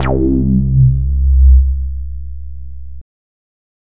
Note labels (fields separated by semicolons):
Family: bass; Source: synthesizer; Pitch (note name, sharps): C2; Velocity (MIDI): 50; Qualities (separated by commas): distorted